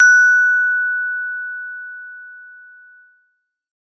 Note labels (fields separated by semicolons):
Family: mallet percussion; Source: acoustic; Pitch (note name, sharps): F#6; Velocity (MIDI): 100